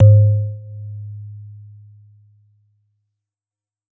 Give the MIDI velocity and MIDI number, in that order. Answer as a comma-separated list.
127, 44